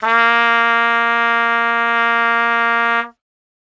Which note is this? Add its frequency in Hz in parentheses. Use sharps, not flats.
A#3 (233.1 Hz)